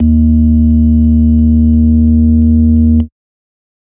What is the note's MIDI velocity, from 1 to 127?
127